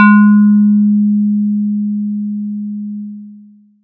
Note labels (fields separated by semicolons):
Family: mallet percussion; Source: electronic; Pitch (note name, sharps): G#3; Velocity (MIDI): 50; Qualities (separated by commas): long release, multiphonic